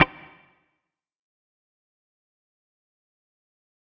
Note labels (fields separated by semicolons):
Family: guitar; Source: electronic; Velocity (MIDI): 50; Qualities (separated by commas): distorted, fast decay, percussive